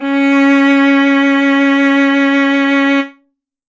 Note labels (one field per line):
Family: string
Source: acoustic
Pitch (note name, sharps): C#4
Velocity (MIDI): 100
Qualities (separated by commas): reverb